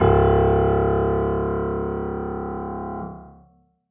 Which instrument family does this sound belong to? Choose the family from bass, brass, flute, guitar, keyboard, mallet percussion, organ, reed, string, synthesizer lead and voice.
keyboard